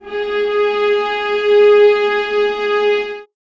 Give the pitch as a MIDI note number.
68